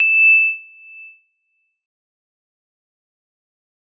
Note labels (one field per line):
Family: mallet percussion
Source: acoustic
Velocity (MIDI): 75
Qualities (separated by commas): bright, fast decay, non-linear envelope